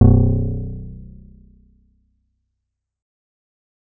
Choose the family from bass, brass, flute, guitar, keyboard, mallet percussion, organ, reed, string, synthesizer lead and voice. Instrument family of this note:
bass